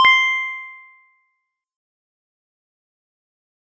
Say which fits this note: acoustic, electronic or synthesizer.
acoustic